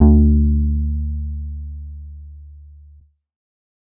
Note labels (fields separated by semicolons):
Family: bass; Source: synthesizer; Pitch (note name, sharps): D2; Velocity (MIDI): 100; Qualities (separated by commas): dark